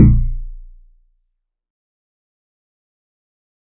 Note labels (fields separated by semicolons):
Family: guitar; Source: synthesizer; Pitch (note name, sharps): A#0; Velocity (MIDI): 127; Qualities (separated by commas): dark, fast decay, percussive